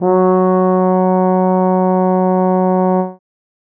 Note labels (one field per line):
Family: brass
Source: acoustic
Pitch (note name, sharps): F#3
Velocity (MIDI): 100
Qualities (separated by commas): dark